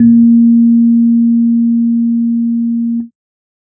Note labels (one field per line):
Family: keyboard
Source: electronic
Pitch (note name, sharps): A#3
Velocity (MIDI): 25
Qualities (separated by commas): dark